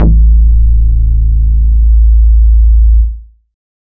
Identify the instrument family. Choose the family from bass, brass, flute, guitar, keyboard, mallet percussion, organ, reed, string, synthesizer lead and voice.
bass